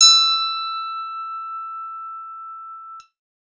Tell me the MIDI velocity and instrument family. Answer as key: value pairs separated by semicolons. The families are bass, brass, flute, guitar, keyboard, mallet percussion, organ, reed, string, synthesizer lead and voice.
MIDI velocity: 127; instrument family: guitar